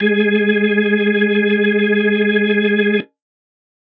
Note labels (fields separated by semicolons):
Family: organ; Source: electronic; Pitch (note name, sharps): G#3; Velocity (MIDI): 100; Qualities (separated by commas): reverb